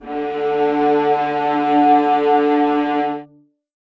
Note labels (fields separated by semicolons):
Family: string; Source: acoustic; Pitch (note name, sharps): D3; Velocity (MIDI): 50; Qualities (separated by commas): reverb